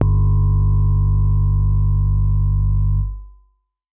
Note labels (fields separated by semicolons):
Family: keyboard; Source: acoustic; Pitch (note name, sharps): G1; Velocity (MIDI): 100